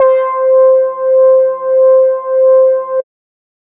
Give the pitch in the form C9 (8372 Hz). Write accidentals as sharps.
C5 (523.3 Hz)